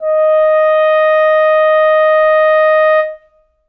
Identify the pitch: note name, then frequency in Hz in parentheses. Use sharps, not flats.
D#5 (622.3 Hz)